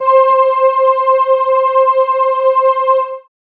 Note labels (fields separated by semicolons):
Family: keyboard; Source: synthesizer; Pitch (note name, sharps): C5; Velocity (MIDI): 127